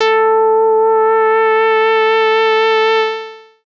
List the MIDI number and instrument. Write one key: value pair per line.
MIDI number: 69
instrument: synthesizer bass